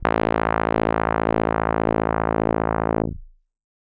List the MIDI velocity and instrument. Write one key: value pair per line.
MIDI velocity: 100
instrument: electronic keyboard